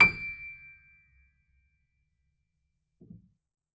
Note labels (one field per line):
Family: keyboard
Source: acoustic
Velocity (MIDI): 50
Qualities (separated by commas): percussive